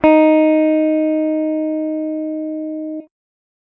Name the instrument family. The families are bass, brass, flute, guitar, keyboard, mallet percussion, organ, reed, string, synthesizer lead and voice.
guitar